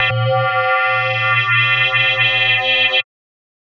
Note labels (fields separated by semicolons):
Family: mallet percussion; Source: electronic; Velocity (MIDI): 127; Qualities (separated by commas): multiphonic, non-linear envelope